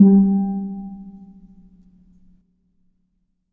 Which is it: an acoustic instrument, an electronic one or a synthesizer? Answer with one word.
acoustic